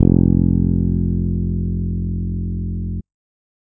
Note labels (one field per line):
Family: bass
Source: electronic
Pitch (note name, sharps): F1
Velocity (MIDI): 100